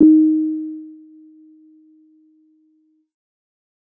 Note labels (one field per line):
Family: keyboard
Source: electronic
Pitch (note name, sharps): D#4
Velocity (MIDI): 50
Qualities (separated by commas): dark